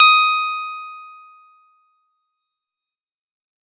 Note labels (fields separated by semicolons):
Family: keyboard; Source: electronic; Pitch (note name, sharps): D#6; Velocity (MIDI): 100; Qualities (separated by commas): fast decay